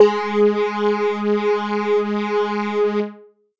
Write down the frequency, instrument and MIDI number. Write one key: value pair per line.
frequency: 207.7 Hz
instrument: electronic keyboard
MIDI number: 56